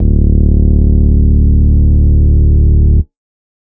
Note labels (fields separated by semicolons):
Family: organ; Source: electronic; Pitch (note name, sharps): D1; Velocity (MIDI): 100; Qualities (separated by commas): distorted